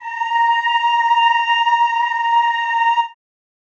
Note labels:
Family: voice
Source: acoustic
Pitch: A#5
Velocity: 100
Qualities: reverb

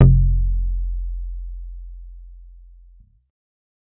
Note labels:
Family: bass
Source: synthesizer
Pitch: F1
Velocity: 100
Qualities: dark

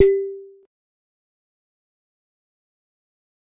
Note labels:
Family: mallet percussion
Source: acoustic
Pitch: G4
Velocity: 25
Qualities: fast decay, percussive

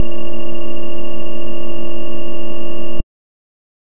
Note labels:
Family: bass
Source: synthesizer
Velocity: 50

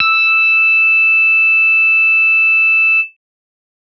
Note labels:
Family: bass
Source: synthesizer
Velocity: 100

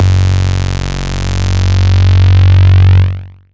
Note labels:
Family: bass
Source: synthesizer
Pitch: F#1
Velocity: 127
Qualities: bright, distorted

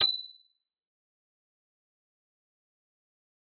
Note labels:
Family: guitar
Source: electronic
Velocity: 25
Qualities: bright, fast decay, multiphonic, non-linear envelope, percussive

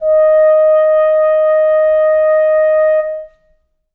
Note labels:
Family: reed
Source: acoustic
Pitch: D#5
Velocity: 25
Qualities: reverb

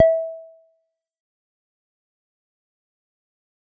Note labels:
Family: bass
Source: synthesizer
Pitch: E5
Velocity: 127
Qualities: fast decay, percussive

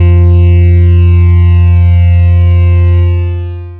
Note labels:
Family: bass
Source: synthesizer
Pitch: F2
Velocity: 100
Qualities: long release

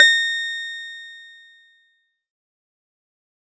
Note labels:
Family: keyboard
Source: electronic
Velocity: 25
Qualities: distorted, fast decay

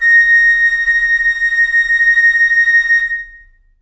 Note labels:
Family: flute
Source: acoustic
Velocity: 100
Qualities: long release, reverb

